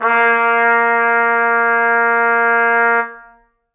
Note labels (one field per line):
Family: brass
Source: acoustic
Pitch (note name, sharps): A#3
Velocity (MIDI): 75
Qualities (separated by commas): reverb